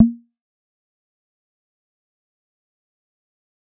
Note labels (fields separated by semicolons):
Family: bass; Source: synthesizer; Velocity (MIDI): 50; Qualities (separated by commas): fast decay, percussive